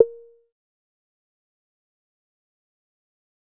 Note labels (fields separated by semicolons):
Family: bass; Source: synthesizer; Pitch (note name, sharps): A#4; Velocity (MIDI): 50; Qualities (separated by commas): fast decay, percussive